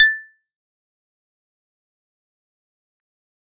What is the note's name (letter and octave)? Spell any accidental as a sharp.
A6